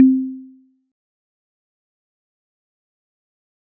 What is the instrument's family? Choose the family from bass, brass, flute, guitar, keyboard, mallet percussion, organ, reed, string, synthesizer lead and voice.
mallet percussion